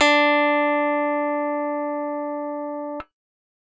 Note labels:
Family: keyboard; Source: electronic; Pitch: D4; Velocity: 25

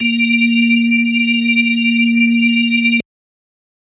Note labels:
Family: organ; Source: electronic; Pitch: A#3; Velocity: 50

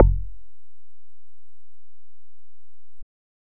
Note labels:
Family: bass; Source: synthesizer; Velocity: 25

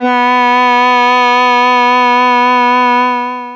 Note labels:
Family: voice; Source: synthesizer; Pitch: B3; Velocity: 75; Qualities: distorted, long release

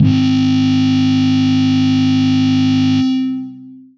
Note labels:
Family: guitar; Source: electronic; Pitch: G#1; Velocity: 50; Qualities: bright, distorted, long release

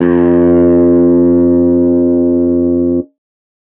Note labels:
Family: guitar; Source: electronic; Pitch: F2; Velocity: 25; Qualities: distorted

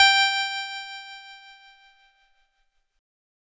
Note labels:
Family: keyboard; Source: electronic; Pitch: G5; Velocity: 100; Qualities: bright, distorted

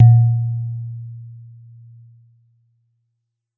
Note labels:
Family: mallet percussion; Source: acoustic; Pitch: A#2; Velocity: 100; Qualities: dark

